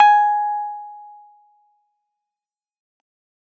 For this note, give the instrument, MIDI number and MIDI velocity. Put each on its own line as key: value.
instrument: electronic keyboard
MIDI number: 80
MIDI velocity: 100